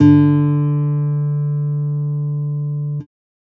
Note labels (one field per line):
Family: guitar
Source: electronic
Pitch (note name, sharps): D3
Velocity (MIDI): 75